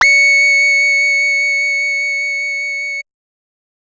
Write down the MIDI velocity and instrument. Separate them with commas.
50, synthesizer bass